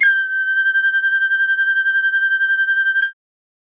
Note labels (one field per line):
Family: flute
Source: acoustic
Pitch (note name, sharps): G6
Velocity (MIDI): 127